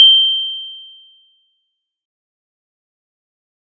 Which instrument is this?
acoustic mallet percussion instrument